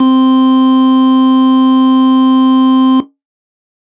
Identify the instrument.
electronic organ